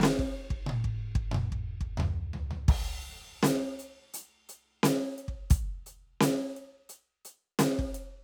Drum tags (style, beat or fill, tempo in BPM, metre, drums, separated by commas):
rock, beat, 88 BPM, 4/4, crash, closed hi-hat, open hi-hat, snare, high tom, mid tom, floor tom, kick